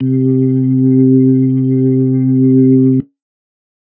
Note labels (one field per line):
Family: organ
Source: electronic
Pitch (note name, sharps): C3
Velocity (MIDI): 25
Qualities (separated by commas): dark